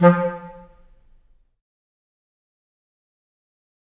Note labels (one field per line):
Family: reed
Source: acoustic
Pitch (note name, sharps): F3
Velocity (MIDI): 50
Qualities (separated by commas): fast decay, percussive, reverb